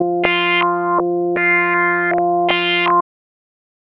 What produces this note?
synthesizer bass